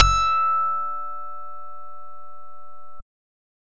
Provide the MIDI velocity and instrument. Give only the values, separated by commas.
127, synthesizer bass